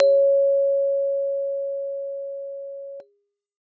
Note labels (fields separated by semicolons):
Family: keyboard; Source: acoustic; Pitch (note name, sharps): C#5; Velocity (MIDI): 25